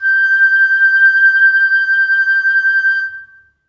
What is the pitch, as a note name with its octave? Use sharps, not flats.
G6